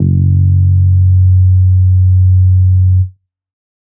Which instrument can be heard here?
synthesizer bass